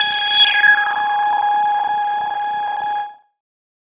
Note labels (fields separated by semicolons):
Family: bass; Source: synthesizer; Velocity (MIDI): 50; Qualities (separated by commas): bright, distorted, non-linear envelope